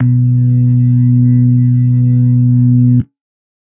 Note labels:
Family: organ; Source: electronic; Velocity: 25

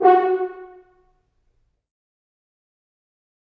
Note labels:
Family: brass; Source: acoustic; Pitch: F#4; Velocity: 75; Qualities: fast decay, reverb

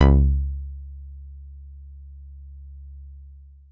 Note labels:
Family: guitar; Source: synthesizer; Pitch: C#2; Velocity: 25; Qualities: long release

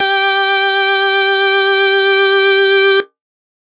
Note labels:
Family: organ; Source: electronic; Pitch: G4; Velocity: 75; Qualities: distorted

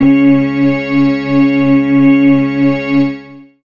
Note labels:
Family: organ; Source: electronic; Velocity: 127; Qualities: long release, reverb

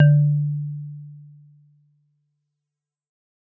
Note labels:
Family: mallet percussion; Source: acoustic; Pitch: D3; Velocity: 100; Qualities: fast decay

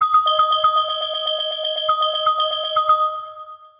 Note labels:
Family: mallet percussion; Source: synthesizer; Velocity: 75; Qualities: long release, multiphonic, tempo-synced

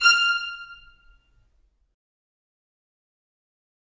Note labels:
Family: string; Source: acoustic; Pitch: F6; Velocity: 127; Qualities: bright, fast decay, reverb

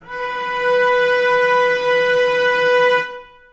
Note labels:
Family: string; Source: acoustic; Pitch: B4; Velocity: 25; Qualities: reverb

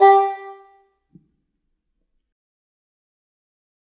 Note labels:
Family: reed; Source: acoustic; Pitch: G4; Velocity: 75; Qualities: fast decay, percussive, reverb

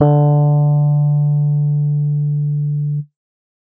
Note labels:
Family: keyboard; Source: electronic; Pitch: D3; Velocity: 127

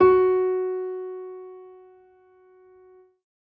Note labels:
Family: keyboard; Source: acoustic; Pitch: F#4; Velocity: 50

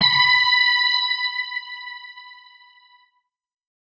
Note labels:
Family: guitar; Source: electronic; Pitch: B5; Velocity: 50

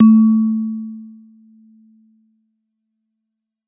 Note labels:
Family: mallet percussion; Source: acoustic; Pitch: A3; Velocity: 127; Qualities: dark, non-linear envelope

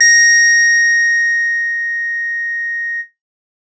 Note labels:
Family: guitar; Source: electronic; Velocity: 100; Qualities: bright

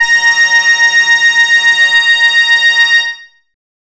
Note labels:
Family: bass; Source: synthesizer; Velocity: 127; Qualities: bright, distorted

